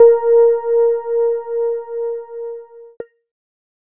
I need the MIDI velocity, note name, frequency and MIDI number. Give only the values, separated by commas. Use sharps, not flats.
25, A#4, 466.2 Hz, 70